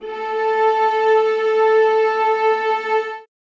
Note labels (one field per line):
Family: string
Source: acoustic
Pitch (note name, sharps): A4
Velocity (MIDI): 25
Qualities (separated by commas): reverb